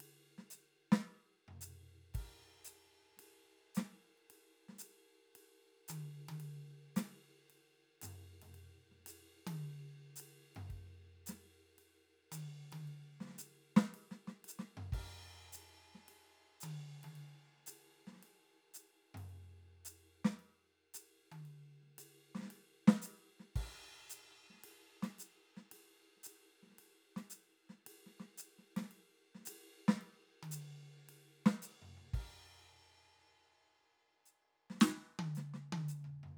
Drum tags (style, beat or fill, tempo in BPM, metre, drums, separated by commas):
jazz, beat, 112 BPM, 4/4, crash, ride, hi-hat pedal, snare, high tom, floor tom, kick